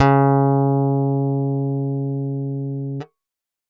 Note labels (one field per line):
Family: guitar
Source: acoustic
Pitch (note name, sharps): C#3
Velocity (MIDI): 127